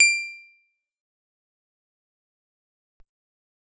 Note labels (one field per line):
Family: guitar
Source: acoustic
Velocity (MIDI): 50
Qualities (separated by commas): fast decay, percussive